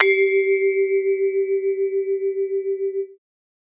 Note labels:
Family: mallet percussion; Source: acoustic; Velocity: 50

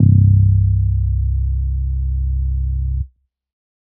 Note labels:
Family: bass; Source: synthesizer; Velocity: 127; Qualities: dark

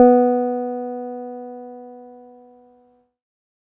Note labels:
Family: keyboard; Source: electronic; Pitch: B3; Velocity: 75; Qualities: dark

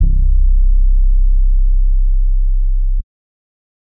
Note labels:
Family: bass; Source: synthesizer; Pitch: C1; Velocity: 25; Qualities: dark

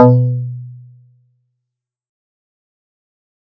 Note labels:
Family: guitar; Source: synthesizer; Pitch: B2; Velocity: 100; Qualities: dark, fast decay

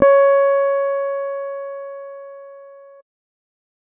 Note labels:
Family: keyboard; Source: electronic; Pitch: C#5; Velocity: 25; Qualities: dark

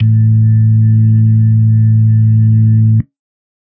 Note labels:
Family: organ; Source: electronic; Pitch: A2; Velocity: 50; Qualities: dark

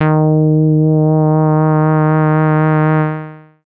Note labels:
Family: bass; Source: synthesizer; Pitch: D#3; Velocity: 75; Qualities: distorted, long release

